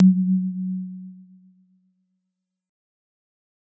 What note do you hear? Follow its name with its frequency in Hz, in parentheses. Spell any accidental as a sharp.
F#3 (185 Hz)